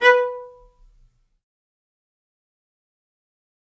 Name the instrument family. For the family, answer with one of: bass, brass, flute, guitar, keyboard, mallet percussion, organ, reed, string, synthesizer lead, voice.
string